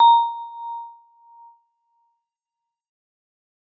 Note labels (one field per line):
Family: mallet percussion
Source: acoustic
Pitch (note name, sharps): A#5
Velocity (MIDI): 75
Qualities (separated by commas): fast decay, non-linear envelope